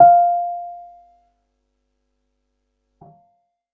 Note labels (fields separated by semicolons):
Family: keyboard; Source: electronic; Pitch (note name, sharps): F5; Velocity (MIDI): 50